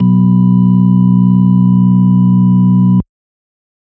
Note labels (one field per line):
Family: organ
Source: electronic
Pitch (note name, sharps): B1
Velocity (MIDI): 100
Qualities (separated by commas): dark